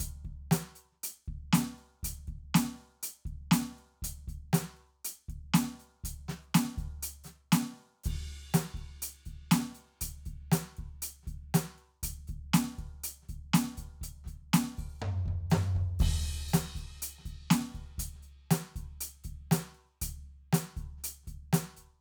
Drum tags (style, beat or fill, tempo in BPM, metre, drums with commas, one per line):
rock
beat
120 BPM
4/4
crash, closed hi-hat, open hi-hat, hi-hat pedal, snare, floor tom, kick